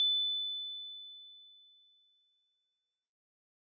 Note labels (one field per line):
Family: mallet percussion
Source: acoustic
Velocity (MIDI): 127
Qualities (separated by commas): bright